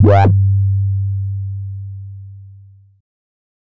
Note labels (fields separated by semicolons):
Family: bass; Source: synthesizer; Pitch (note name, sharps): G2; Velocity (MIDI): 75; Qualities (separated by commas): distorted